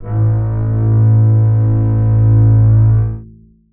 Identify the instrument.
acoustic string instrument